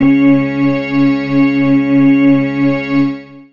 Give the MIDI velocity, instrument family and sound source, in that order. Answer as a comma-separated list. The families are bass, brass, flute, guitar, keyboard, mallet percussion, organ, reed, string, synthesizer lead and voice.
75, organ, electronic